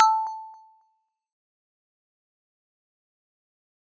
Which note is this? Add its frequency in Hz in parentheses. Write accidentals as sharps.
A5 (880 Hz)